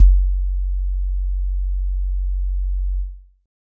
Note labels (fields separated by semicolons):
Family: keyboard; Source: electronic; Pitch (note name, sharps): F#1; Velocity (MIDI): 50; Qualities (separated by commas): dark